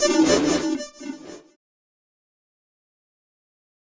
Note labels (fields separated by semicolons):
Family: keyboard; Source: electronic; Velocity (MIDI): 50; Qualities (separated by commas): distorted, fast decay, non-linear envelope